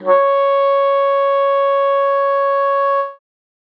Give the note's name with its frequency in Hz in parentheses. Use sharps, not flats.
C#5 (554.4 Hz)